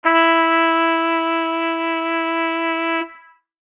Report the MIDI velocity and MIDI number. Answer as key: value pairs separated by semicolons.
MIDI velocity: 50; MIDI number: 64